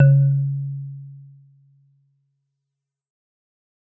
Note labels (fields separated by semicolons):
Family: mallet percussion; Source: acoustic; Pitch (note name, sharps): C#3; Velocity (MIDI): 50; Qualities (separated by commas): dark, fast decay, reverb